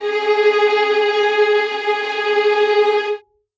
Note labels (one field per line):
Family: string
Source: acoustic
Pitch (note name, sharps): G#4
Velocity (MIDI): 75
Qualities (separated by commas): bright, non-linear envelope, reverb